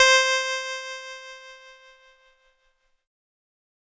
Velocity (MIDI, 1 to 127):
100